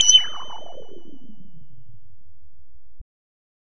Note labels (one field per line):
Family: bass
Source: synthesizer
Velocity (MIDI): 100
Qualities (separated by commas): bright, distorted